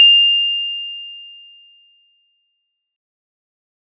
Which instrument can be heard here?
acoustic mallet percussion instrument